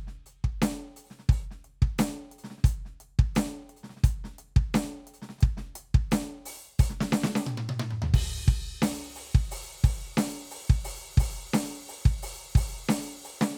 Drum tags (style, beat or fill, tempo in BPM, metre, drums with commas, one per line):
rock
beat
88 BPM
4/4
crash, closed hi-hat, open hi-hat, hi-hat pedal, snare, high tom, mid tom, floor tom, kick